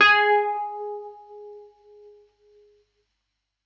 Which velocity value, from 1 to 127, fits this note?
100